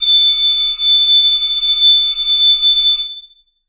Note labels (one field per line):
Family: reed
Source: acoustic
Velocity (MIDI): 127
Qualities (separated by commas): bright, reverb